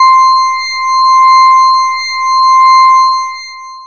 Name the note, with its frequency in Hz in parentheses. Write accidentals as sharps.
C6 (1047 Hz)